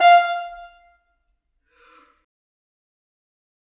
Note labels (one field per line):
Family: reed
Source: acoustic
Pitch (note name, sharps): F5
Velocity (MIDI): 127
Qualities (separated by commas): fast decay, percussive, reverb